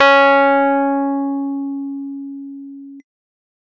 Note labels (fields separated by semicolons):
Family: keyboard; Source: electronic; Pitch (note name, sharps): C#4; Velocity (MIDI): 127; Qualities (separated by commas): distorted